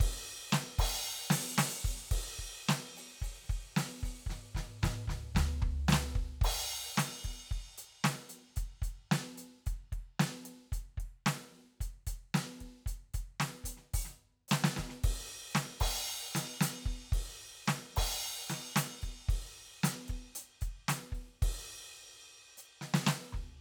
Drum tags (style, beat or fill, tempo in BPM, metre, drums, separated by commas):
rock, beat, 112 BPM, 4/4, crash, closed hi-hat, open hi-hat, hi-hat pedal, snare, mid tom, floor tom, kick